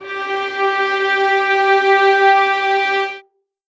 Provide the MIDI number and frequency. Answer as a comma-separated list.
67, 392 Hz